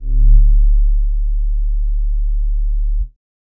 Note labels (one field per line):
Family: bass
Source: synthesizer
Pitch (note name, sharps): D1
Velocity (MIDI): 25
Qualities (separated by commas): dark